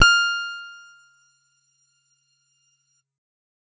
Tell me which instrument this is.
electronic guitar